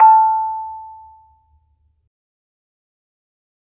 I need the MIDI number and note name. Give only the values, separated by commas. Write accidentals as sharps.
81, A5